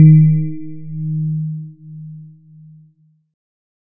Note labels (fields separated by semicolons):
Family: keyboard; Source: electronic; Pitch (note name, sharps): D#3; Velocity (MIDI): 50